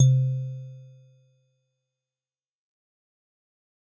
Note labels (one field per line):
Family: mallet percussion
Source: acoustic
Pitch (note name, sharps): C3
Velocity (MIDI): 100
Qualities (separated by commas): fast decay